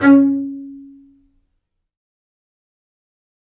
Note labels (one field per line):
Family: string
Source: acoustic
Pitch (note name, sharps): C#4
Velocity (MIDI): 100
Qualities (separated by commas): fast decay, reverb